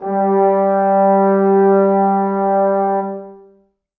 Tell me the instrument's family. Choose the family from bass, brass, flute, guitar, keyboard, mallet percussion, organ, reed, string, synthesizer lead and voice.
brass